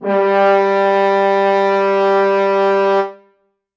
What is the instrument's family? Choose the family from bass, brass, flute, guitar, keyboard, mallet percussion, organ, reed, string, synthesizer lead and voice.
brass